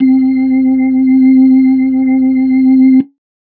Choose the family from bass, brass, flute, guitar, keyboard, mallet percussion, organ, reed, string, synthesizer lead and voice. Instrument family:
organ